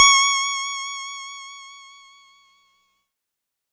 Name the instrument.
electronic keyboard